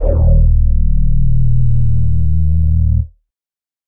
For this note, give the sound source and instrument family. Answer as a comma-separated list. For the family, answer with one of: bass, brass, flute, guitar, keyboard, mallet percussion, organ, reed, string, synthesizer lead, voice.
synthesizer, voice